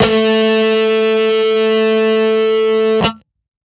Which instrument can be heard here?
electronic guitar